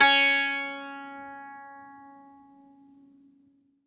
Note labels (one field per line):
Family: guitar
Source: acoustic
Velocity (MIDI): 75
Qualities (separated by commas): bright